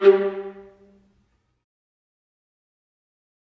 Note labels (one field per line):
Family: string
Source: acoustic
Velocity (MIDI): 50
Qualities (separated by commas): fast decay, percussive, reverb